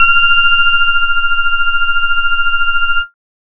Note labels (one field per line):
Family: bass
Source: synthesizer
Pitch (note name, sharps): F6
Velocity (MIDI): 75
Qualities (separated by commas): multiphonic, tempo-synced